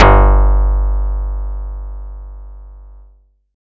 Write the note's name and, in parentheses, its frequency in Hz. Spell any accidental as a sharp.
G1 (49 Hz)